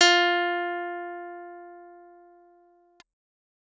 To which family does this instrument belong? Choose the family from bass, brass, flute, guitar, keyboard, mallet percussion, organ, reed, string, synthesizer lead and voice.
keyboard